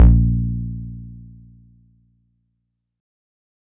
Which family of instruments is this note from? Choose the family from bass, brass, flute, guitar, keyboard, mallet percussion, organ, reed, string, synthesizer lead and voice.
keyboard